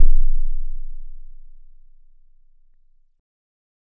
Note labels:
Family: keyboard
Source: electronic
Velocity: 25

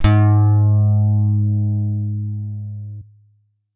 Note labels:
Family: guitar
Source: electronic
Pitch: G#2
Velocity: 100

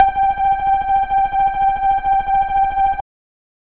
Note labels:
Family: bass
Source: synthesizer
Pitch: G5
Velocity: 25

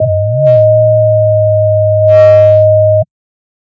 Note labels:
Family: bass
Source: synthesizer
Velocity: 127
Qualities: dark

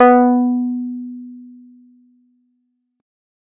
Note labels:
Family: keyboard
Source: electronic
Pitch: B3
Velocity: 75

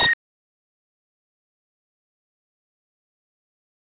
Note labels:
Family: bass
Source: synthesizer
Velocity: 75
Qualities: fast decay, percussive

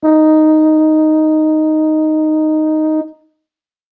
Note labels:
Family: brass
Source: acoustic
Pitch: D#4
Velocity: 50

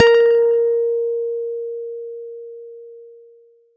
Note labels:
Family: guitar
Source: electronic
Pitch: A#4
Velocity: 100

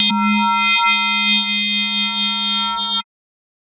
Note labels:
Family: mallet percussion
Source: synthesizer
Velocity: 127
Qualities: multiphonic, non-linear envelope

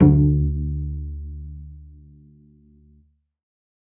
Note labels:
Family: string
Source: acoustic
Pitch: D2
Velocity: 50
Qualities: dark, reverb

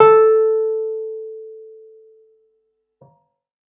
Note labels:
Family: keyboard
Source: electronic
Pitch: A4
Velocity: 75

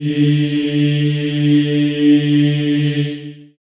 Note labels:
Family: voice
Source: acoustic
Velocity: 127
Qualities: long release, reverb

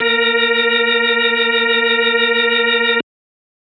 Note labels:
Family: organ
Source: electronic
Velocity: 25

